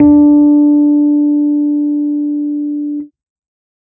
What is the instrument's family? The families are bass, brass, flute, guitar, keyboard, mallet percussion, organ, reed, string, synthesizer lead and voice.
keyboard